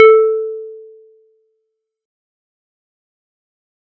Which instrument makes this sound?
acoustic mallet percussion instrument